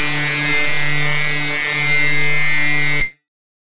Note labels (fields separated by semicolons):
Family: bass; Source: synthesizer; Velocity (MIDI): 127; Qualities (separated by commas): bright, distorted